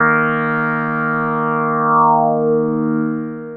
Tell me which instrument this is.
synthesizer lead